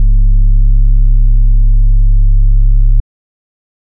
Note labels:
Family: organ; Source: electronic; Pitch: C#1; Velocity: 127; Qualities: dark

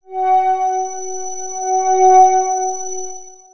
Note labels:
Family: synthesizer lead; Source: synthesizer; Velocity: 25; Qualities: long release, non-linear envelope

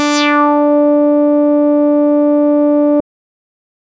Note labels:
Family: bass; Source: synthesizer; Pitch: D4; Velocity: 127; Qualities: distorted

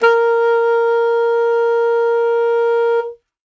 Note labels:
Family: reed; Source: acoustic; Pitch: A#4; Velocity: 50; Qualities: bright

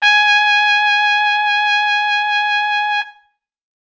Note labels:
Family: brass; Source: acoustic; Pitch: G#5; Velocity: 100

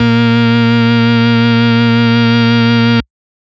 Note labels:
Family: organ; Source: electronic; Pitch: A#2; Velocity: 25; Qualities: distorted

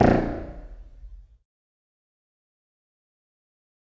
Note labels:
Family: reed; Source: acoustic; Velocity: 50; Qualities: fast decay, reverb

